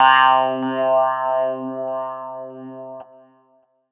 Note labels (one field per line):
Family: keyboard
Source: electronic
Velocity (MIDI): 100